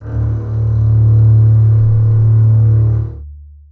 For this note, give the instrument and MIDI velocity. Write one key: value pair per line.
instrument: acoustic string instrument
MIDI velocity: 127